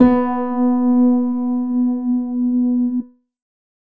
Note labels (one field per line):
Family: keyboard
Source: electronic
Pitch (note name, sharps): B3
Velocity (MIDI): 50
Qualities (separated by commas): reverb